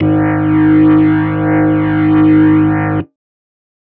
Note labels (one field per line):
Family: organ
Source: electronic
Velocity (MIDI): 100